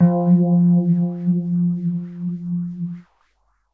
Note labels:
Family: keyboard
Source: electronic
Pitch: F3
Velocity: 50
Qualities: dark, non-linear envelope

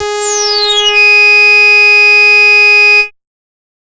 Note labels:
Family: bass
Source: synthesizer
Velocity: 127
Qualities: bright, distorted, multiphonic

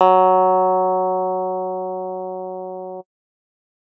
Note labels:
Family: guitar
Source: electronic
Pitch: F#3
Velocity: 75

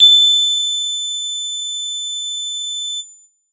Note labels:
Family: bass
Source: synthesizer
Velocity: 25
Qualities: bright

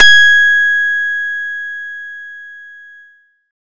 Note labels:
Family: guitar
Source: acoustic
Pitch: G#6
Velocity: 100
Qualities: bright

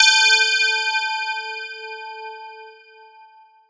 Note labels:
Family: mallet percussion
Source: electronic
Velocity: 127

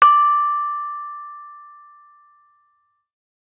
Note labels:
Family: mallet percussion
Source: acoustic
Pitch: D6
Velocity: 75

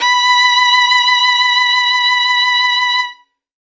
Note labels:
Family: string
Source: acoustic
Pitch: B5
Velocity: 100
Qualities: bright, reverb

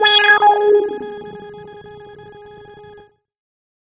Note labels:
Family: bass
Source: synthesizer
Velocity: 25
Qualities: distorted, non-linear envelope

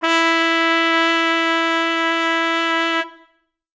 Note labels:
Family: brass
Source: acoustic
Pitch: E4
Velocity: 100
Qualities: bright

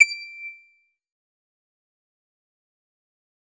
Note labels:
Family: bass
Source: synthesizer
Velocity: 100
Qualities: distorted, fast decay, percussive

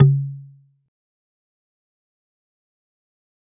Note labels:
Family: mallet percussion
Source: acoustic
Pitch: C#3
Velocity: 25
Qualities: fast decay, percussive

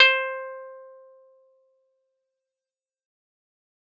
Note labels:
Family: guitar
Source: acoustic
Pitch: C5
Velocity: 100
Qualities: fast decay, reverb

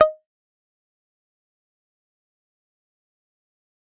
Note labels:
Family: guitar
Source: electronic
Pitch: D#5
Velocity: 127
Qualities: fast decay, percussive

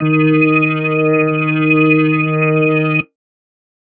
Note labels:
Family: keyboard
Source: electronic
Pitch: D#3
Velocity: 75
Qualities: distorted

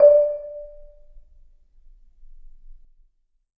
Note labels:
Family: mallet percussion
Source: acoustic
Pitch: D5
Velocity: 50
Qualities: percussive, reverb

